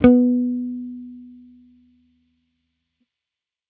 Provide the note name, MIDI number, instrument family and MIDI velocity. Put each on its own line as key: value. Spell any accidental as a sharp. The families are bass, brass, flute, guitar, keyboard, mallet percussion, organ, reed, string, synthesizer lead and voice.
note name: B3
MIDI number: 59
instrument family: bass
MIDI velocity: 25